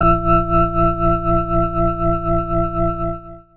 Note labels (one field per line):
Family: organ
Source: electronic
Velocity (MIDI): 127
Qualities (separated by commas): distorted